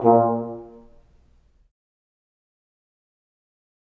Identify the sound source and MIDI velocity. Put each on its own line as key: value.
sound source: acoustic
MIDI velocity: 25